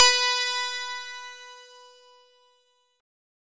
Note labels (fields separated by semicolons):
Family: synthesizer lead; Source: synthesizer; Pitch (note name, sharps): B4; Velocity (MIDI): 75; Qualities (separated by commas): bright, distorted